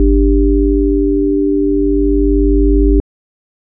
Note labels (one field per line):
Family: organ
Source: electronic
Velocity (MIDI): 127